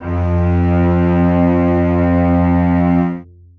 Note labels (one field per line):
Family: string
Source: acoustic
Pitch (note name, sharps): F2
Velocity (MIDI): 100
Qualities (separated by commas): long release, reverb